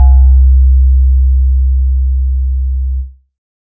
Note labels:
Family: synthesizer lead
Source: synthesizer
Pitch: C2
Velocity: 25

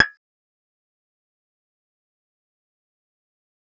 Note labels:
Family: bass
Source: synthesizer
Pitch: G#6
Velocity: 127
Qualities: fast decay, percussive

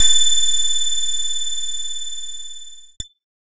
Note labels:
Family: keyboard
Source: electronic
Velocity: 127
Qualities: bright, distorted

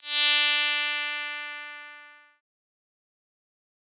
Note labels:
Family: bass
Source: synthesizer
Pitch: D4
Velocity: 50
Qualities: bright, distorted, fast decay

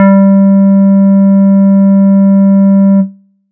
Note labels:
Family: bass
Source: synthesizer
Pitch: G3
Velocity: 50

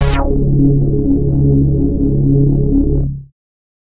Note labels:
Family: bass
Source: synthesizer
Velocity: 127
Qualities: bright, distorted

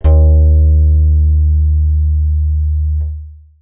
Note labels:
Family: bass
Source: synthesizer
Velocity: 75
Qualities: dark, long release

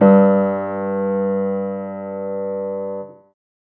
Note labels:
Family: keyboard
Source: acoustic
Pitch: G2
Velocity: 75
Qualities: reverb

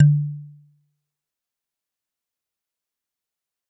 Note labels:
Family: mallet percussion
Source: acoustic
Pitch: D3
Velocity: 100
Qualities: dark, fast decay, percussive

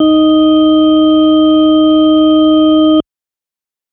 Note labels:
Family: organ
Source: electronic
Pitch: D#4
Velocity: 127

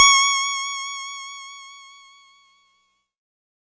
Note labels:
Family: keyboard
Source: electronic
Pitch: C#6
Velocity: 50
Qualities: bright

